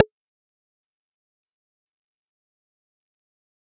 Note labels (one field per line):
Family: bass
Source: synthesizer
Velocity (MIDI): 127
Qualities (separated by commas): fast decay, percussive